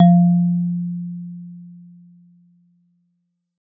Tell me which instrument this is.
acoustic mallet percussion instrument